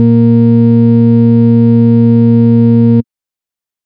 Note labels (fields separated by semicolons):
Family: bass; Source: synthesizer; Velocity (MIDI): 75; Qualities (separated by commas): dark, distorted